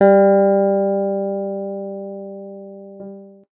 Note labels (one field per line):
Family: guitar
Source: electronic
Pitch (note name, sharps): G3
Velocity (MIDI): 50